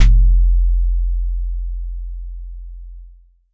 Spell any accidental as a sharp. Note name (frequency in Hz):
F1 (43.65 Hz)